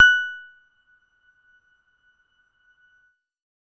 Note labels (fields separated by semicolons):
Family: keyboard; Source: electronic; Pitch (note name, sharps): F#6; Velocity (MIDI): 100; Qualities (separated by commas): percussive, reverb